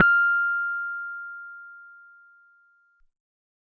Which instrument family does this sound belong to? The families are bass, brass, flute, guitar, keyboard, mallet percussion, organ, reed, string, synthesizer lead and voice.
keyboard